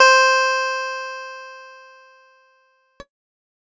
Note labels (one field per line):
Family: keyboard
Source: electronic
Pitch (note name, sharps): C5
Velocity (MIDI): 50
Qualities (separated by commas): bright